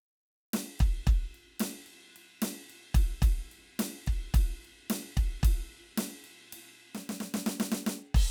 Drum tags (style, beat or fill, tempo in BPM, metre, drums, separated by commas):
rock, beat, 110 BPM, 4/4, crash, ride, snare, kick